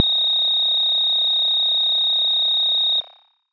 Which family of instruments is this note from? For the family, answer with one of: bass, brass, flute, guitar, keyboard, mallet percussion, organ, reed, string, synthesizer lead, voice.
bass